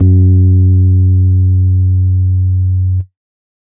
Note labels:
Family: keyboard; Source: electronic; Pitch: F#2; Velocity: 25

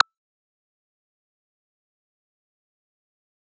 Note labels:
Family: bass; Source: synthesizer; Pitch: E6; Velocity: 127; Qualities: fast decay, percussive

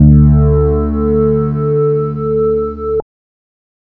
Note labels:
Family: bass; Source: synthesizer; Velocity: 75; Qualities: distorted, multiphonic

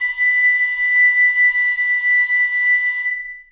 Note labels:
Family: flute; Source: acoustic; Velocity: 100; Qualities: reverb

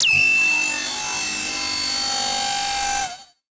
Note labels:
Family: synthesizer lead; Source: synthesizer; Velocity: 50; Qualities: bright, distorted, multiphonic, non-linear envelope

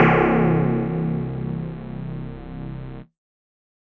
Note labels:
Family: mallet percussion; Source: electronic; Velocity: 25

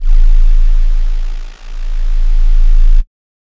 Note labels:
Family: flute; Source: synthesizer; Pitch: A0; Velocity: 127; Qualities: dark

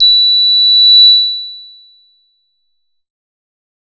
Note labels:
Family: bass; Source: synthesizer; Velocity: 75; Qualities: distorted

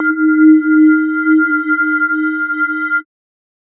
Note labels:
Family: mallet percussion; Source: electronic; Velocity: 25; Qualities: multiphonic, non-linear envelope

